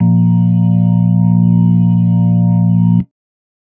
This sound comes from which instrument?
electronic organ